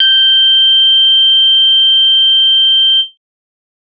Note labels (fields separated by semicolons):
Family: bass; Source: synthesizer; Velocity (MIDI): 25